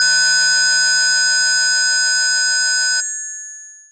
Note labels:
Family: mallet percussion; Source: electronic; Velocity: 75; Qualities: long release

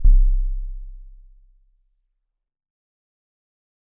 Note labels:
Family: mallet percussion; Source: acoustic; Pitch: C1; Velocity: 25; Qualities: dark, fast decay, multiphonic

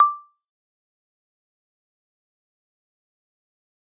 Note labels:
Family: mallet percussion; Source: acoustic; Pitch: D6; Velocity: 50; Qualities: fast decay, percussive

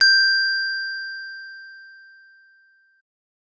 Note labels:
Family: keyboard; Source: electronic; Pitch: G6; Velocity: 100; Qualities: bright

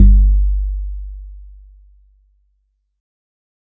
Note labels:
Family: guitar; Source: synthesizer; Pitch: G1; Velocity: 25; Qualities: dark

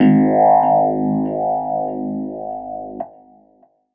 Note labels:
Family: keyboard; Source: electronic; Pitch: G#1; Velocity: 25

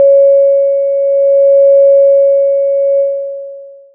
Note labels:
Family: synthesizer lead; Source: synthesizer; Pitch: C#5; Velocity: 25; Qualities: long release

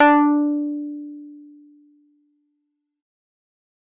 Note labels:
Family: keyboard; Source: electronic; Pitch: D4; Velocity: 100; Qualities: distorted

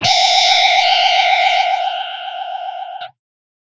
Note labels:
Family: guitar; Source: electronic; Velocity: 75; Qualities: bright, distorted

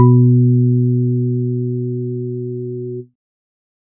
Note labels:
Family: organ; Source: electronic; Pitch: B2; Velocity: 127; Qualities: dark

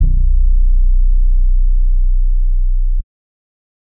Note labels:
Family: bass; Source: synthesizer; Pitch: B0; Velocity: 25; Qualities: dark

